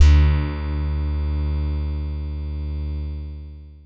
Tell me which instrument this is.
synthesizer guitar